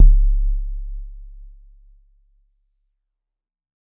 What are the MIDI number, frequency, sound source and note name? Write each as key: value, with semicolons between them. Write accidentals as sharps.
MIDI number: 25; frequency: 34.65 Hz; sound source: acoustic; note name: C#1